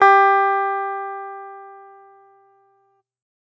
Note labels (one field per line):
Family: guitar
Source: electronic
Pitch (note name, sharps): G4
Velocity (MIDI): 50